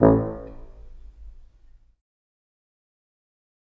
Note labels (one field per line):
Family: reed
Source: acoustic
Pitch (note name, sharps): A1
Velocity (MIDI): 50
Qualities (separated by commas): fast decay, reverb